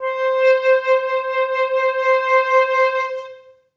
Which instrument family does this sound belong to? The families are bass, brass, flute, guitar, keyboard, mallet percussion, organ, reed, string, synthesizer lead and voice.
flute